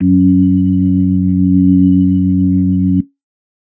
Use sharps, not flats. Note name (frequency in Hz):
F#2 (92.5 Hz)